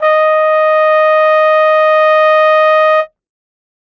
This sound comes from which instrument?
acoustic brass instrument